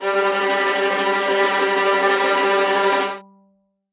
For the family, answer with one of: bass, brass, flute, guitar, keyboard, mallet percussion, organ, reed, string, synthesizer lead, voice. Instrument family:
string